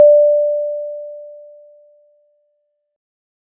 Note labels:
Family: mallet percussion; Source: acoustic; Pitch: D5; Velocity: 25; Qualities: bright

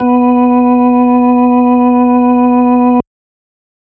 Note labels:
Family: organ; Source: electronic; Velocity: 75

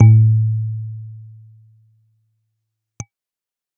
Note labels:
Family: keyboard; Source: electronic; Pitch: A2; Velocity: 25

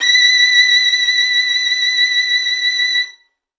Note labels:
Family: string; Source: acoustic; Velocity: 100

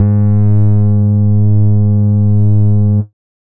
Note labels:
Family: bass; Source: synthesizer; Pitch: G#2; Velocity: 127; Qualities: distorted

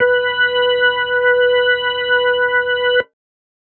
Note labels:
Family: organ; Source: electronic; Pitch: B4; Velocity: 127

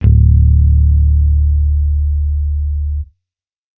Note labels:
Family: bass; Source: electronic; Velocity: 75

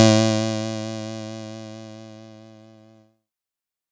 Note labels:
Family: keyboard; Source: electronic; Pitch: A2; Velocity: 127; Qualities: bright

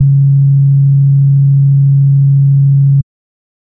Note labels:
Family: bass; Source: synthesizer; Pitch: C#3; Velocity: 100; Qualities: dark

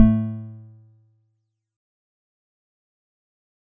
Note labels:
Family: mallet percussion; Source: acoustic; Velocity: 127; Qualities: fast decay, percussive

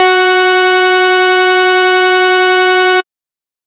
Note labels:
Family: bass; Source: synthesizer; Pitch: F#4; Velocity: 25; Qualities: bright, distorted

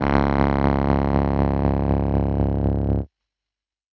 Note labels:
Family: keyboard; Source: electronic; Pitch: C#1; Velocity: 127; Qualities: distorted, tempo-synced

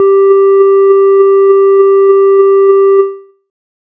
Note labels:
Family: bass; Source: synthesizer; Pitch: G4; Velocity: 50

